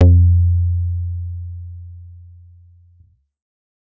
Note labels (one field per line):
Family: bass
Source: synthesizer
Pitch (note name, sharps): F2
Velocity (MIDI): 127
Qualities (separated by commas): dark